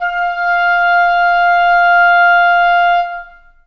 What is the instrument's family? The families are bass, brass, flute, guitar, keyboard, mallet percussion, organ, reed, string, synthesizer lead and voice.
reed